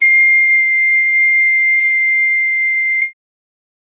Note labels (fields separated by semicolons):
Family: flute; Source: acoustic; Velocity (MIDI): 25